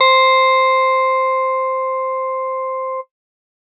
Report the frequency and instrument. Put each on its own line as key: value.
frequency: 523.3 Hz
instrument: electronic guitar